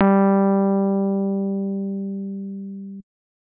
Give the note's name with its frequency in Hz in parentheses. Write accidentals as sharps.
G3 (196 Hz)